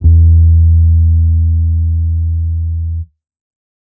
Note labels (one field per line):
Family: bass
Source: electronic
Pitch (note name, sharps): E2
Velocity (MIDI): 100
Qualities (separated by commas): dark